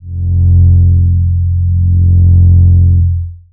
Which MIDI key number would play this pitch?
29